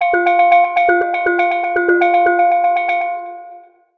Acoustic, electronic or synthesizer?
synthesizer